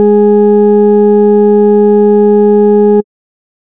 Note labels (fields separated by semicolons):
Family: bass; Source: synthesizer; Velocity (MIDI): 50; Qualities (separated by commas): distorted